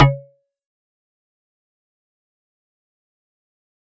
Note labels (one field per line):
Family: mallet percussion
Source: electronic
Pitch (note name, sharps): C#3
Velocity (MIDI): 100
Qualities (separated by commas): fast decay, percussive